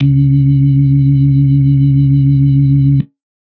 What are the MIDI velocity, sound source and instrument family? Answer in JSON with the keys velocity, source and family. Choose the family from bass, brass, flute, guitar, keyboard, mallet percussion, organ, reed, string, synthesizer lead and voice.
{"velocity": 100, "source": "electronic", "family": "organ"}